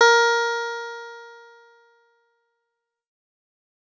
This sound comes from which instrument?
electronic guitar